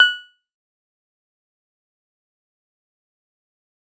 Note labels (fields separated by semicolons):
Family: guitar; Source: synthesizer; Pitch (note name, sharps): F#6; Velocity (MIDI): 50; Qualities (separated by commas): fast decay, percussive